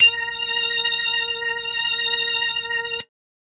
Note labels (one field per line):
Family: organ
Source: electronic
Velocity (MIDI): 50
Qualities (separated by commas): bright